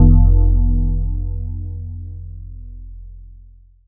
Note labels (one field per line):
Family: mallet percussion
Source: electronic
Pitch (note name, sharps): F1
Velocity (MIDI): 75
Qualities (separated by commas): long release